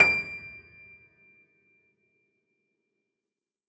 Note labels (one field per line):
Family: keyboard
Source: acoustic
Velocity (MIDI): 100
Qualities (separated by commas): percussive, reverb